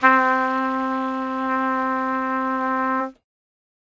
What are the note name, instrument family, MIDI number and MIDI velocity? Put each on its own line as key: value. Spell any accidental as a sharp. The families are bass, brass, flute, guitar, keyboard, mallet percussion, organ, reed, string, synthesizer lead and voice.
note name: C4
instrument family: brass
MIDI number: 60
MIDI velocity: 25